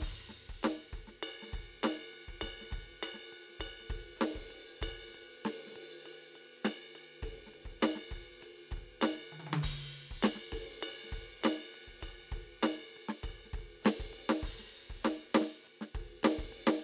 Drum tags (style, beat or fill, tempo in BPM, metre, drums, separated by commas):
funk, beat, 100 BPM, 4/4, crash, ride, ride bell, hi-hat pedal, snare, cross-stick, high tom, kick